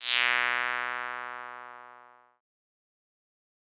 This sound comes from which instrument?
synthesizer bass